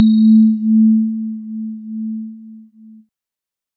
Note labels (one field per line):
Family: keyboard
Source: electronic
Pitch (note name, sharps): A3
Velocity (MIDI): 100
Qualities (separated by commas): multiphonic